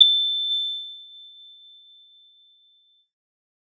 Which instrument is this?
electronic keyboard